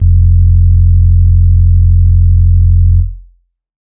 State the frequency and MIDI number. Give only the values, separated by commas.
43.65 Hz, 29